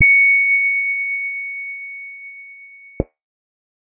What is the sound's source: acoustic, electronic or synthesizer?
electronic